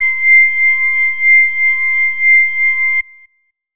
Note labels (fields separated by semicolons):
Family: flute; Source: acoustic; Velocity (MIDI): 75